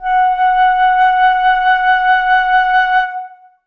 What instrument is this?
acoustic flute